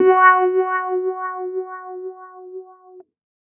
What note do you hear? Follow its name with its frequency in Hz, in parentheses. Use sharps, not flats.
F#4 (370 Hz)